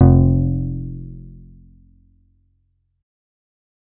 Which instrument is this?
synthesizer bass